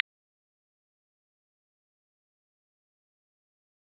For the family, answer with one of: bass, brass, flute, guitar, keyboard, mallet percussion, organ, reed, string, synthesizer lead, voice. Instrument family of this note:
guitar